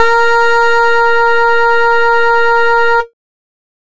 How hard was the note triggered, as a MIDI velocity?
100